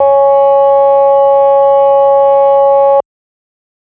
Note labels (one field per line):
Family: organ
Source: electronic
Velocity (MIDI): 127